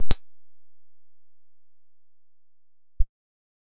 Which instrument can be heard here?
electronic guitar